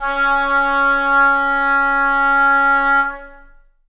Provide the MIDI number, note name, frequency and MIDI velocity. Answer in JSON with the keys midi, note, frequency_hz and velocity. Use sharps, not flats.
{"midi": 61, "note": "C#4", "frequency_hz": 277.2, "velocity": 50}